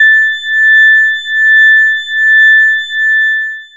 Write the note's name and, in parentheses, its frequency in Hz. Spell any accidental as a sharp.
A6 (1760 Hz)